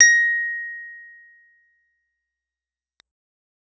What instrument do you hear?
electronic keyboard